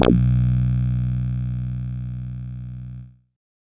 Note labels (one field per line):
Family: bass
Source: synthesizer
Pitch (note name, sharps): B1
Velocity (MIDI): 75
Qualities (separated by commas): distorted